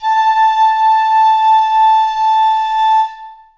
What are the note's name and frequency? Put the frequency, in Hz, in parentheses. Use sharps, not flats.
A5 (880 Hz)